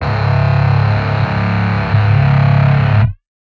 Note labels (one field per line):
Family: guitar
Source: synthesizer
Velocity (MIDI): 127